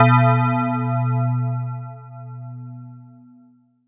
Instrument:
electronic mallet percussion instrument